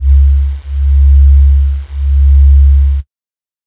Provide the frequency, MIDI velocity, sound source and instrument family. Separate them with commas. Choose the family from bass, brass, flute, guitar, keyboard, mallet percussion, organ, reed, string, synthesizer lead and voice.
69.3 Hz, 127, synthesizer, flute